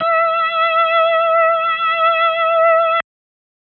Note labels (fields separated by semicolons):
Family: organ; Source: electronic; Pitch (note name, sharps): E5; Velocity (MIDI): 50